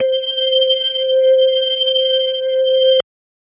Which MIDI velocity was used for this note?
25